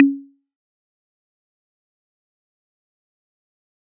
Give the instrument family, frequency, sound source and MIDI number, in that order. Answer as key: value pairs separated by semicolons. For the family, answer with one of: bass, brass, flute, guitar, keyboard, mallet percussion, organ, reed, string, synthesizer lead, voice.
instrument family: mallet percussion; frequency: 277.2 Hz; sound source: acoustic; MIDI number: 61